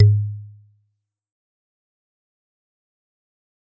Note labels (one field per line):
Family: mallet percussion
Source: acoustic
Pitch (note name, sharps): G#2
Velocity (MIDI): 100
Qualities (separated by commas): dark, fast decay, percussive